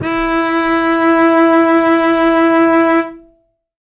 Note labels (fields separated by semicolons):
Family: string; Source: acoustic; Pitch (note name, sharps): E4; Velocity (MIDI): 50; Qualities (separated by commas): reverb